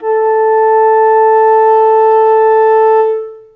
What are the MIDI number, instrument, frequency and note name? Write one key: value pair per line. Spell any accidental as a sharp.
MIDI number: 69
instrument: acoustic flute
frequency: 440 Hz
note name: A4